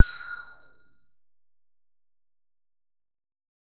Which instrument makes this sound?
synthesizer bass